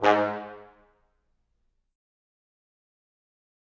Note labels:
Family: brass; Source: acoustic; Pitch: G#2; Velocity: 100; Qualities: fast decay, percussive, reverb

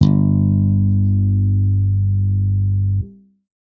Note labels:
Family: bass; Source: electronic; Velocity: 127

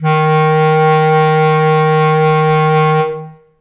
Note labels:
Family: reed; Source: acoustic; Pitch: D#3; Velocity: 100; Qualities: reverb

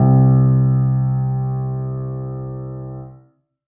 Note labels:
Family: keyboard; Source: acoustic; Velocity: 75

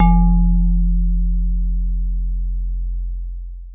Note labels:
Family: mallet percussion; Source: acoustic; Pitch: F1; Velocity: 100; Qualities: dark, long release, reverb

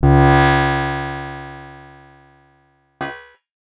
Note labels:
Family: guitar; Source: acoustic; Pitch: C#2; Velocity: 75; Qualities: bright, distorted

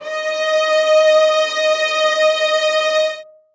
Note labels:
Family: string; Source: acoustic; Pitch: D#5; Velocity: 100; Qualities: reverb

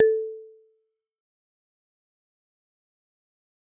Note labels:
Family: mallet percussion; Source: acoustic; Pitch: A4; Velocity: 75; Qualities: fast decay, percussive

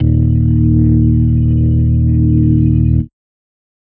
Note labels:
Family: organ; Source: electronic; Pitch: D#1; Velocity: 50; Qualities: dark, distorted

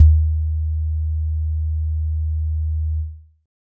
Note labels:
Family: keyboard; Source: electronic; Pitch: D#2; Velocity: 50; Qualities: dark

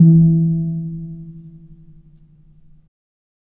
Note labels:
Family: mallet percussion; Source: acoustic; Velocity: 25; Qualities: reverb

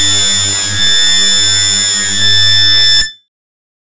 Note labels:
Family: bass; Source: synthesizer; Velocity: 127; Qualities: bright, distorted

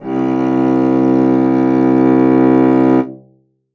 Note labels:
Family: string; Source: acoustic; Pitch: C2; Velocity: 50; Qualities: reverb

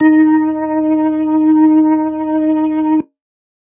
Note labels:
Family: organ; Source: electronic; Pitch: D#4; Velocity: 100

